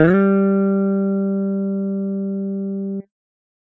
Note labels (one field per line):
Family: guitar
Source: electronic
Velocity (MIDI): 127